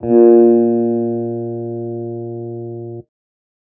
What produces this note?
electronic guitar